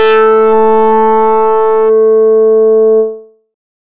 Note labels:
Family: bass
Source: synthesizer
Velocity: 100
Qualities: bright, distorted

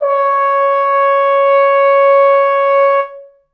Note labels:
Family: brass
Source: acoustic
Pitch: C#5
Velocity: 75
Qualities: reverb

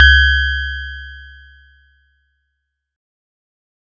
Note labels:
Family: mallet percussion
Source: acoustic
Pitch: C#2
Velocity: 75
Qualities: bright

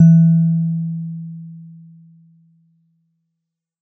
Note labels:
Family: mallet percussion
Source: acoustic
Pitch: E3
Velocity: 50

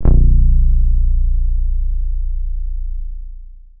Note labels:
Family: guitar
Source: electronic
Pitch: A#0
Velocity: 50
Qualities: long release

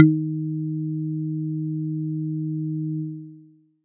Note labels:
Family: mallet percussion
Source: acoustic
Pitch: D#3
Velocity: 25

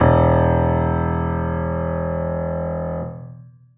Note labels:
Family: keyboard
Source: acoustic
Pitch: E1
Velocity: 75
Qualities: long release

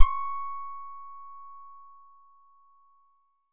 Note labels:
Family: guitar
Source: synthesizer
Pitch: C#6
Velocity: 75

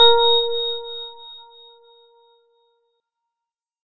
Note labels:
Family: organ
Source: electronic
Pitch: A#4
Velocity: 127

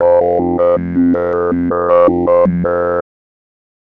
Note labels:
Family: bass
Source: synthesizer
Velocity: 100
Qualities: tempo-synced

